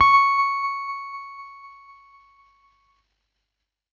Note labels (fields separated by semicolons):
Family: keyboard; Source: electronic; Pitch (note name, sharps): C#6; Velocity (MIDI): 75; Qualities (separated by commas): distorted, tempo-synced